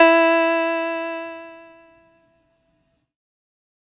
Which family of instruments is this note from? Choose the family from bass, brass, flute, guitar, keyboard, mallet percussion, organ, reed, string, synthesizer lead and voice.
keyboard